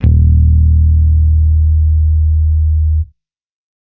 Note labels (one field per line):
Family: bass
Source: electronic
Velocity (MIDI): 127